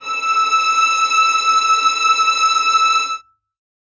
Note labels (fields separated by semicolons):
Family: string; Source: acoustic; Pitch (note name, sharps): E6; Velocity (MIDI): 50; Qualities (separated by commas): reverb